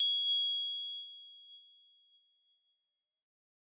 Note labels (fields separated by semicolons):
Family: keyboard; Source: electronic; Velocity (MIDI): 50; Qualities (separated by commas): bright